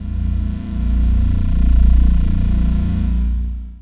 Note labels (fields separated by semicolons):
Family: voice; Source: synthesizer; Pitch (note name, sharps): A#0; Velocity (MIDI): 100; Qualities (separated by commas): distorted, long release